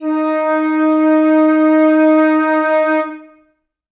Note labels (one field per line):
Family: flute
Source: acoustic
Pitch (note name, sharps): D#4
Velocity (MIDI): 100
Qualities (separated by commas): reverb